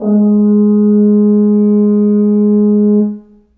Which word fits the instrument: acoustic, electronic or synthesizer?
acoustic